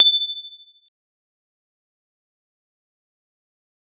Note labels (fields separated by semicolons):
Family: keyboard; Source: electronic; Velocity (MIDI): 50; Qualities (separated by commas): bright, fast decay, percussive